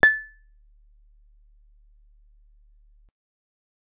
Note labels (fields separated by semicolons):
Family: guitar; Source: acoustic; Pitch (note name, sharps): A6; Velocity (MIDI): 25; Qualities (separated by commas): percussive